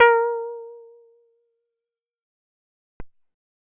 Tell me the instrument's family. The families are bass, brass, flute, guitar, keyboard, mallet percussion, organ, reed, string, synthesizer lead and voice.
bass